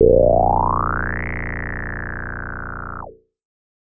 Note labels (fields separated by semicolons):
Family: bass; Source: synthesizer; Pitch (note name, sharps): A#0; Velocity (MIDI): 50